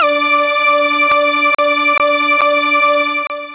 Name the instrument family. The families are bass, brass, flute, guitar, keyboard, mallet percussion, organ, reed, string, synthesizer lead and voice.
synthesizer lead